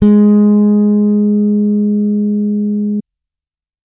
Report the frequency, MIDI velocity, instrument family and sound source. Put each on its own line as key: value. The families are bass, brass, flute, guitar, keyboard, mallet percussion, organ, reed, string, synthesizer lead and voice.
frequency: 207.7 Hz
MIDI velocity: 75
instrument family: bass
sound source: electronic